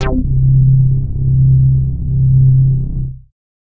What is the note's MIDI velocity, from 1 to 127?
75